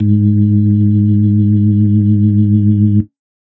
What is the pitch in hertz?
103.8 Hz